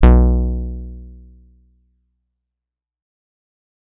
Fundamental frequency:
61.74 Hz